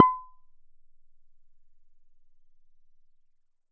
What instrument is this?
synthesizer bass